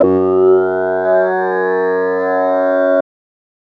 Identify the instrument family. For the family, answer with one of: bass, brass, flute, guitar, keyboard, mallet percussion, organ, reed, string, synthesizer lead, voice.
voice